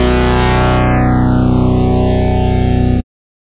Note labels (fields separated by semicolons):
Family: bass; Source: synthesizer; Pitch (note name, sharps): B0; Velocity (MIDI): 127; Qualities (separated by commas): bright, distorted